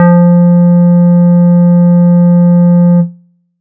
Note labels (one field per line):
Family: bass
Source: synthesizer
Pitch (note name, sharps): F3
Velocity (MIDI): 100